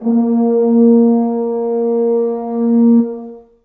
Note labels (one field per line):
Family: brass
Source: acoustic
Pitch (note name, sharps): A#3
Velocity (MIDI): 50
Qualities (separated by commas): dark, long release, reverb